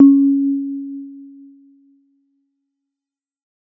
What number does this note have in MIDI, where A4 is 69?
61